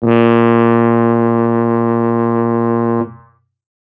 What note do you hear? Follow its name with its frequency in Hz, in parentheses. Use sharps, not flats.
A#2 (116.5 Hz)